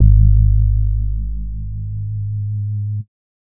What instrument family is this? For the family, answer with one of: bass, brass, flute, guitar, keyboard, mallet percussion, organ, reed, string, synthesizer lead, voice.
bass